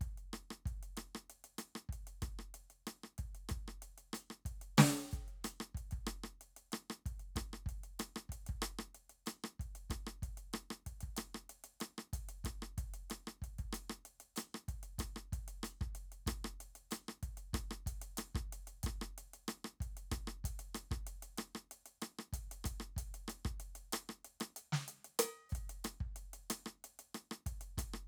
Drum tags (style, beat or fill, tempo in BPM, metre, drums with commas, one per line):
Afrobeat
beat
94 BPM
4/4
closed hi-hat, open hi-hat, hi-hat pedal, snare, cross-stick, kick